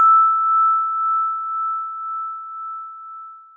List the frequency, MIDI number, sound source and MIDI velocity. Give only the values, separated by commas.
1319 Hz, 88, acoustic, 50